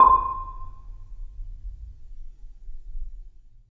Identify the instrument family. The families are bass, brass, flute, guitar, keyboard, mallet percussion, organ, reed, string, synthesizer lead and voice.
mallet percussion